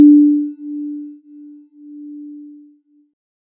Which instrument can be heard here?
synthesizer keyboard